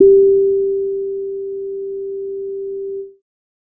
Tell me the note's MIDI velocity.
50